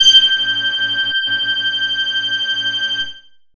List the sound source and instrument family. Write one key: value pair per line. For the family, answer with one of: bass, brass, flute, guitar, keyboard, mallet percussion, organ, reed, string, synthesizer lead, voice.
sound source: synthesizer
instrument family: bass